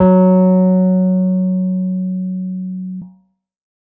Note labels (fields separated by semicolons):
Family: keyboard; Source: electronic; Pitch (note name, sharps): F#3; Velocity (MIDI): 75; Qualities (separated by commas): dark